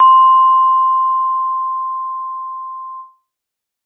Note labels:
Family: mallet percussion; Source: acoustic; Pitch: C6; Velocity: 127

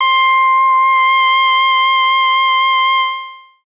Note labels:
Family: bass; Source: synthesizer; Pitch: C6; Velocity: 50; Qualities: distorted, long release

